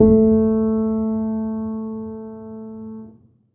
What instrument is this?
acoustic keyboard